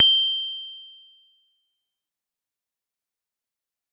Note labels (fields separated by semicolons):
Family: keyboard; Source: electronic; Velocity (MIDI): 25; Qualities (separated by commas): bright, fast decay